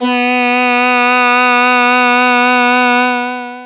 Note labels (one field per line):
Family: voice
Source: synthesizer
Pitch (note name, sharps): B3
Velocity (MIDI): 127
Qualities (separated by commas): bright, distorted, long release